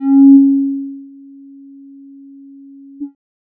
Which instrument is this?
synthesizer bass